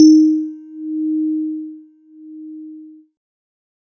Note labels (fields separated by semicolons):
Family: keyboard; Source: electronic; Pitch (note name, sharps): D#4; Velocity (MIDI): 75; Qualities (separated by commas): multiphonic